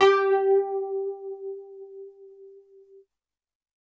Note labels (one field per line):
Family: keyboard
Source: electronic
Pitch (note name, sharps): G4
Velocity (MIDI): 127